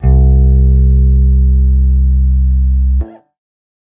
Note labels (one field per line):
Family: guitar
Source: electronic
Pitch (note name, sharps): C2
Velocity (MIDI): 50